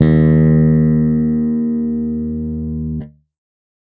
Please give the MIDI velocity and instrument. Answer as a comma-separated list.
100, electronic bass